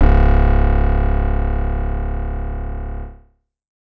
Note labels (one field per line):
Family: keyboard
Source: synthesizer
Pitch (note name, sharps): C#1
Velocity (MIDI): 100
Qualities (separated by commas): distorted